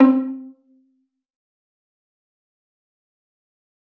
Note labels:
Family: string; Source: acoustic; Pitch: C4; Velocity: 127; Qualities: fast decay, percussive, reverb

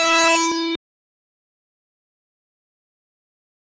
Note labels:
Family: bass; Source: synthesizer; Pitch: E4; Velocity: 50; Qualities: bright, distorted, fast decay

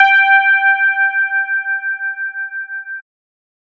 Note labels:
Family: bass; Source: synthesizer; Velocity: 127

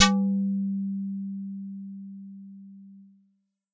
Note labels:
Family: bass; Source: synthesizer; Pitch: G3; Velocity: 25; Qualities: distorted

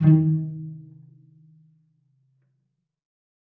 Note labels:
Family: string; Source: acoustic; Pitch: D#3; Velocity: 50; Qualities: dark, reverb

